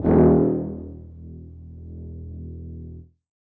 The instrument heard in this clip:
acoustic brass instrument